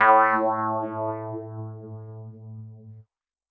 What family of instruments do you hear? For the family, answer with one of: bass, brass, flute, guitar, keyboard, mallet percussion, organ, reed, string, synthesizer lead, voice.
keyboard